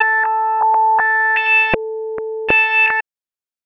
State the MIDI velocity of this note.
50